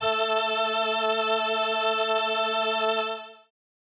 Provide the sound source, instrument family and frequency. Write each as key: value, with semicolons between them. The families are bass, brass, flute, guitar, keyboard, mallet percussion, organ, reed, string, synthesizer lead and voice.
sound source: synthesizer; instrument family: keyboard; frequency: 220 Hz